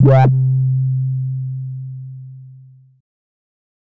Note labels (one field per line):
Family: bass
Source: synthesizer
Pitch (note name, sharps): C3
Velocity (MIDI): 75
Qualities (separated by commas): distorted